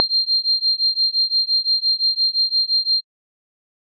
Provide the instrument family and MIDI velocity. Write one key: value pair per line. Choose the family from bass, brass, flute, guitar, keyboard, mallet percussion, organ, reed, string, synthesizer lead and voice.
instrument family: bass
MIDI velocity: 127